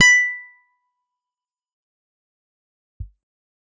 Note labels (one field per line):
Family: guitar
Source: electronic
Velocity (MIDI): 75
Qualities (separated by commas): bright, distorted, fast decay, percussive